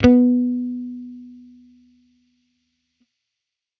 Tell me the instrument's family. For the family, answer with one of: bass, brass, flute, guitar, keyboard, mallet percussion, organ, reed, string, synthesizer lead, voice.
bass